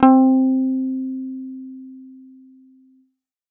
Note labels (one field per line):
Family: bass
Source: synthesizer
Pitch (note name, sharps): C4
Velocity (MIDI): 25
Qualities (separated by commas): dark